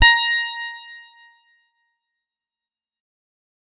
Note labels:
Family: guitar; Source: electronic; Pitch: A#5; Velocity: 100; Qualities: bright, fast decay

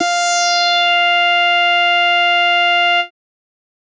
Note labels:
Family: bass; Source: synthesizer; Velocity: 127; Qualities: bright, distorted

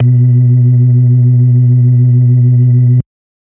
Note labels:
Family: organ; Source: electronic; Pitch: B2; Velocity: 127; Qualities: dark

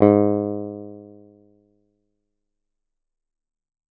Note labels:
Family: guitar; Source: acoustic; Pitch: G#2; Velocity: 75

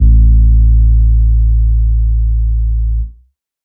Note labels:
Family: keyboard; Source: electronic; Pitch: A1; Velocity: 50; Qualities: dark

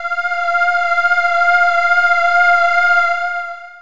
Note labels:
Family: voice; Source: synthesizer; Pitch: F5; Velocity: 100; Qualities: distorted, long release

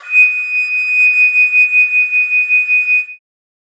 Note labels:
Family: flute; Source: acoustic; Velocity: 50

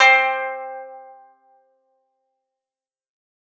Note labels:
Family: guitar; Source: acoustic; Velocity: 25; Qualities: fast decay

